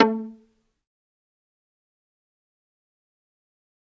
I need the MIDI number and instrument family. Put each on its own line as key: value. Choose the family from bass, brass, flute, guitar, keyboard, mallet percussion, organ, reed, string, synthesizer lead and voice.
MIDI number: 57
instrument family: string